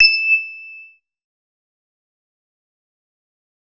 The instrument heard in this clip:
synthesizer bass